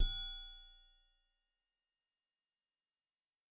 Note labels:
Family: mallet percussion; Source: acoustic; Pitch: A#0; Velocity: 127; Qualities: fast decay

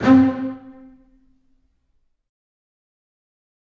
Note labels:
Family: string; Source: acoustic; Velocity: 127; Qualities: fast decay, reverb

